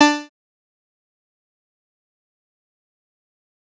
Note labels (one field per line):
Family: bass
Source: synthesizer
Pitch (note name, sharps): D4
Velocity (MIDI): 75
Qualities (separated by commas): bright, distorted, fast decay, percussive